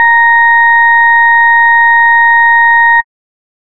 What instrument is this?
synthesizer bass